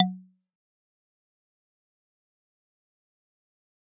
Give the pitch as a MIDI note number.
54